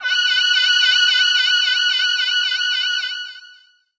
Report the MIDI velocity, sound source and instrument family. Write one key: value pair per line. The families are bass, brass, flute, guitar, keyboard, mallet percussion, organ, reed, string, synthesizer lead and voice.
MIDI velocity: 100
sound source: synthesizer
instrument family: voice